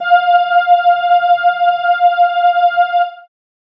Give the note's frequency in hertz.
698.5 Hz